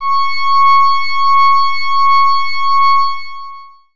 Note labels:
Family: organ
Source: electronic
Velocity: 75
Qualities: distorted, long release

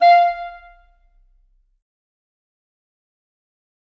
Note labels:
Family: reed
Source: acoustic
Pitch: F5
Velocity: 127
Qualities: fast decay, percussive, reverb

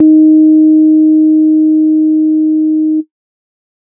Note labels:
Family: organ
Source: electronic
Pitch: D#4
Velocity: 75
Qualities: dark

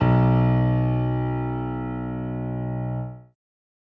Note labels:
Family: keyboard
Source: acoustic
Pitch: B1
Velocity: 100

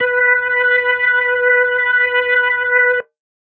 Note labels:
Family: organ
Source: electronic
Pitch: B4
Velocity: 25

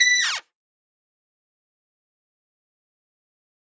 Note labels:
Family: brass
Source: acoustic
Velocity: 100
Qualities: fast decay, percussive, reverb

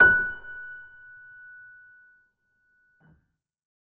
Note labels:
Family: keyboard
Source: acoustic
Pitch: F#6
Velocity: 25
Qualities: percussive, reverb

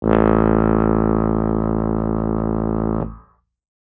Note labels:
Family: brass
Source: acoustic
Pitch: A1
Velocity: 75

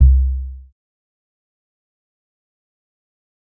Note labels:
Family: bass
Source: synthesizer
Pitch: C2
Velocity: 50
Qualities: dark, fast decay, percussive

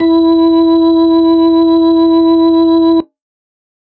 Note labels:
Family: organ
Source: electronic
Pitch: E4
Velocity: 127

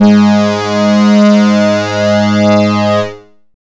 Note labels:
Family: bass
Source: synthesizer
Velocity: 127

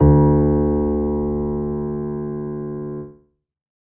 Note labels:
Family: keyboard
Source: acoustic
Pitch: D2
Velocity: 25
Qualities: reverb

